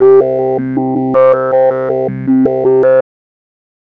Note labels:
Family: bass; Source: synthesizer; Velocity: 100; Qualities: tempo-synced

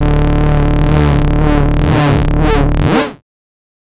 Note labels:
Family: bass; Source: synthesizer; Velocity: 127; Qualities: distorted, non-linear envelope

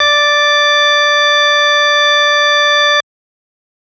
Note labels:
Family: organ; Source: electronic; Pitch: D5; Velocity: 50

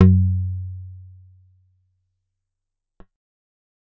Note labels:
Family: guitar; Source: acoustic; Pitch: F#2; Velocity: 25; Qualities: dark, fast decay

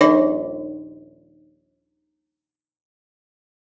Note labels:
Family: guitar; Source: acoustic; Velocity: 25; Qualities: fast decay

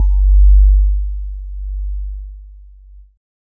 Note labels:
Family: keyboard; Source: electronic; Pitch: G1; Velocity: 25; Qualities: multiphonic

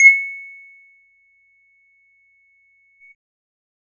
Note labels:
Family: bass; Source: synthesizer; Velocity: 50; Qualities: percussive

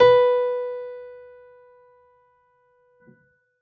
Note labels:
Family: keyboard; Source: acoustic; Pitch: B4; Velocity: 75

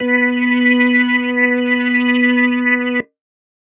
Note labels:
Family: organ; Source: electronic; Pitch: B3; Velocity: 75; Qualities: distorted

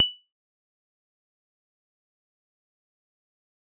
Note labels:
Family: mallet percussion; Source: acoustic; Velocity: 25; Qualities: bright, fast decay, percussive

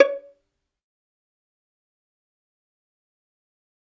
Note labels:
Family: string; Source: acoustic; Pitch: C#5; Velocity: 25; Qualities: fast decay, percussive, reverb

